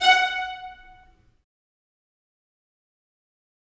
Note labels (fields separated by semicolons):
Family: string; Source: acoustic; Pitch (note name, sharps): F#5; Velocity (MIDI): 25; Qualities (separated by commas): fast decay, reverb